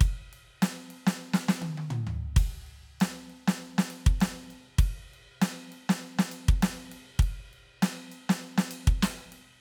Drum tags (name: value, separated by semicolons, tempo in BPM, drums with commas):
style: rock; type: beat; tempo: 100 BPM; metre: 4/4; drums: crash, ride, ride bell, snare, high tom, mid tom, floor tom, kick